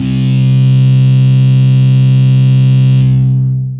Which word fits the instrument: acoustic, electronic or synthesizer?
electronic